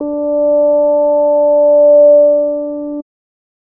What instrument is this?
synthesizer bass